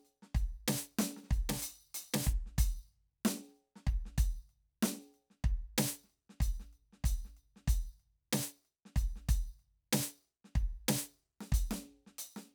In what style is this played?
hip-hop